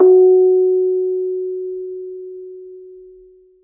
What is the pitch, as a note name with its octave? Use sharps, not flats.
F#4